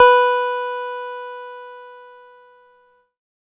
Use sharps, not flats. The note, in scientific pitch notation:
B4